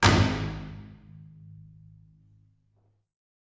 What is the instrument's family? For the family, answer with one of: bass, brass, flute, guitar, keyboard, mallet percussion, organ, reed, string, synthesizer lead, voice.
string